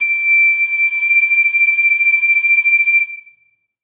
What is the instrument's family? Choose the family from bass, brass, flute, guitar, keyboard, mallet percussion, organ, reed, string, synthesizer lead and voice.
flute